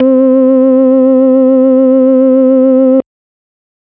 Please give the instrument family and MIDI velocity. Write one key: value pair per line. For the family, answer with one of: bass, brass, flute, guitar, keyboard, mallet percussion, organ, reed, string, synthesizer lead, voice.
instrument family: organ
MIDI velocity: 127